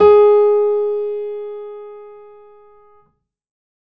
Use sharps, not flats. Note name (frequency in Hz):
G#4 (415.3 Hz)